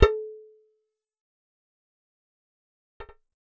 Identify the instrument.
synthesizer bass